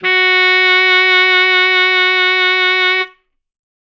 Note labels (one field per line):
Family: reed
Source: acoustic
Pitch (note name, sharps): F#4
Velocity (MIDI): 127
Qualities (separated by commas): bright